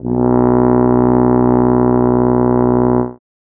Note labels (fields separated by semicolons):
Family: brass; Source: acoustic; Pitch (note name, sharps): B1; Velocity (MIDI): 127; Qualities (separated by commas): dark